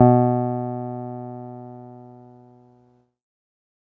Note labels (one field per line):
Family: keyboard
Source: electronic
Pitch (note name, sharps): B2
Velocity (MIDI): 25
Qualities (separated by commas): dark